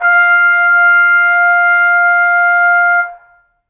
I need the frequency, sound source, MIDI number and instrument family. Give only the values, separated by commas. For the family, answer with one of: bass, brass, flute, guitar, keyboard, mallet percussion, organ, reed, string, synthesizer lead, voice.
698.5 Hz, acoustic, 77, brass